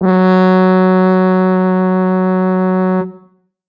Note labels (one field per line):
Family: brass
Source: acoustic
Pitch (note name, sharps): F#3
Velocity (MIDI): 127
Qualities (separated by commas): dark